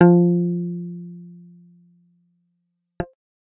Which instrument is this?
synthesizer bass